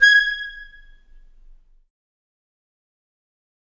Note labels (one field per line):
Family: reed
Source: acoustic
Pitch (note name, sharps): G#6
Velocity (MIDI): 75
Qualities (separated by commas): fast decay, percussive, reverb